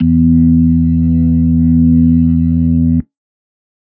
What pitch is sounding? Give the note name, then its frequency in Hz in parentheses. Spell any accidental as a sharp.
E2 (82.41 Hz)